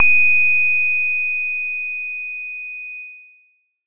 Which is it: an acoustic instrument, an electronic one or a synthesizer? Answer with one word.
synthesizer